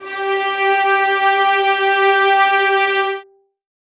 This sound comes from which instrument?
acoustic string instrument